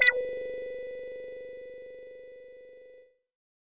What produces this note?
synthesizer bass